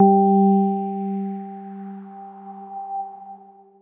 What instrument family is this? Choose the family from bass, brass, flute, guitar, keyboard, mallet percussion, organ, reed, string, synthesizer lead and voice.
keyboard